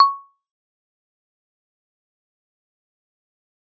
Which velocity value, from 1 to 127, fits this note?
50